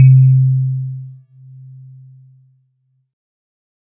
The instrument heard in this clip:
synthesizer keyboard